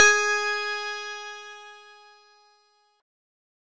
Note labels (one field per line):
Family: synthesizer lead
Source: synthesizer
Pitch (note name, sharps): G#4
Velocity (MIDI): 25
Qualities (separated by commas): bright, distorted